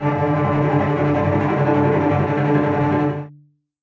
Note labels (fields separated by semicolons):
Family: string; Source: acoustic; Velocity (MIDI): 100; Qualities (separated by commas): bright, non-linear envelope, reverb